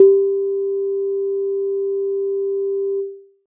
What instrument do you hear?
electronic keyboard